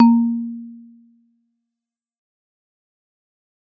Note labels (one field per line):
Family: mallet percussion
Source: acoustic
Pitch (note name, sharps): A#3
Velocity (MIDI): 127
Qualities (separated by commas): dark, fast decay